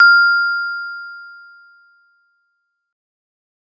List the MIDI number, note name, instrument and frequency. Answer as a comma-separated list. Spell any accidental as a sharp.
89, F6, acoustic mallet percussion instrument, 1397 Hz